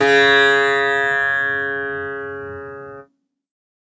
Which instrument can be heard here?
acoustic guitar